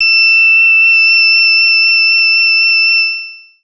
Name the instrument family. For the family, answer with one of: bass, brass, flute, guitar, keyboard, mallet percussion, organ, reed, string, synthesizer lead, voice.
bass